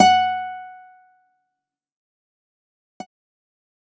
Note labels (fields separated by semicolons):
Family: guitar; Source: electronic; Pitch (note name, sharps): F#5; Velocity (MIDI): 75; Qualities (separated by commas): fast decay